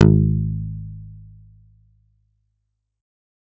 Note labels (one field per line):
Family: bass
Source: synthesizer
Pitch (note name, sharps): G#1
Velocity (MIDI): 127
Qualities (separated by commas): distorted